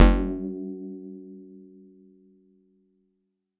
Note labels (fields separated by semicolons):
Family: guitar; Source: electronic; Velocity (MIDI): 75